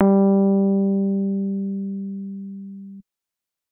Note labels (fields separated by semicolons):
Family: keyboard; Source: electronic; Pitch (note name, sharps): G3; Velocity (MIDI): 100; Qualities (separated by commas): dark